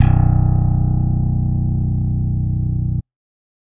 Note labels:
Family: bass; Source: electronic; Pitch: B0; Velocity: 127

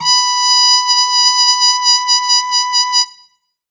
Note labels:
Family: brass; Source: acoustic; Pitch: B5; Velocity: 100; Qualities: bright

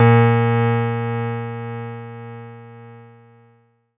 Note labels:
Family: keyboard; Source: electronic; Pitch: A#2; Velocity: 75

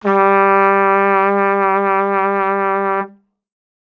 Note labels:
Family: brass; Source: acoustic; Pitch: G3; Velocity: 50

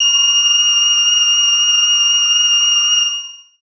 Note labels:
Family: voice; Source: synthesizer; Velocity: 127; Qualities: bright, long release

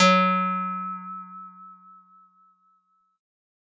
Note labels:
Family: guitar; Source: acoustic; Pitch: F#3; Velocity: 127; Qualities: bright

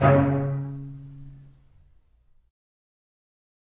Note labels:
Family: string; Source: acoustic; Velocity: 25; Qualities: fast decay, reverb

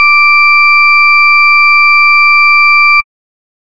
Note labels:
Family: bass; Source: synthesizer; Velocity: 75; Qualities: distorted

